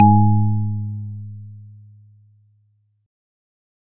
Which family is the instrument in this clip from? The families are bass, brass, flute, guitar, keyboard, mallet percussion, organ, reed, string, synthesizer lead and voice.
organ